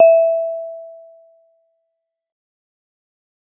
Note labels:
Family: mallet percussion; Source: acoustic; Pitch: E5; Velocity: 25; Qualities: dark, fast decay

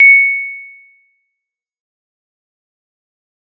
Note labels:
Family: mallet percussion; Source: acoustic; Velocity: 127; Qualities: fast decay, percussive

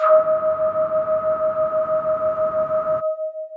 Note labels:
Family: voice; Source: synthesizer; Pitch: D#5; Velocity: 50; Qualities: distorted, long release

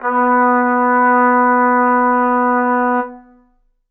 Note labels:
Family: brass; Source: acoustic; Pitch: B3; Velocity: 50; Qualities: reverb

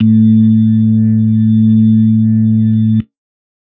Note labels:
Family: organ; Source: electronic; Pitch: A2; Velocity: 50

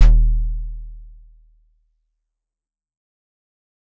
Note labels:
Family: keyboard; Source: acoustic; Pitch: D#1; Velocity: 75; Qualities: fast decay

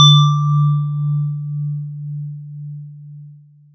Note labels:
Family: mallet percussion; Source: acoustic; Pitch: D3; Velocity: 127; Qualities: long release

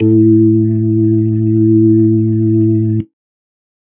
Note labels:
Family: organ; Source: electronic; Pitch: A2; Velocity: 50

